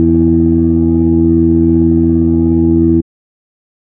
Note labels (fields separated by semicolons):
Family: organ; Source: electronic; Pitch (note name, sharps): E2; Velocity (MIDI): 127; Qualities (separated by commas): dark